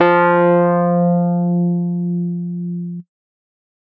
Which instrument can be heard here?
electronic keyboard